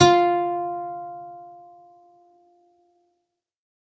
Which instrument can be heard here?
acoustic string instrument